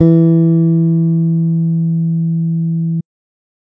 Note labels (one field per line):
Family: bass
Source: electronic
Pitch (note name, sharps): E3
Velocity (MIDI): 75